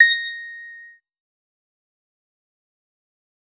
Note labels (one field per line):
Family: bass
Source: synthesizer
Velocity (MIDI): 50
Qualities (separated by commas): distorted, fast decay, percussive